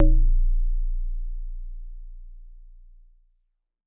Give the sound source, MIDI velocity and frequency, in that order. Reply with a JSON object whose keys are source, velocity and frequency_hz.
{"source": "acoustic", "velocity": 25, "frequency_hz": 29.14}